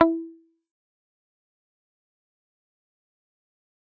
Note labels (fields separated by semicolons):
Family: guitar; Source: electronic; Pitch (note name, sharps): E4; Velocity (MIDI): 100; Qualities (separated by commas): fast decay, percussive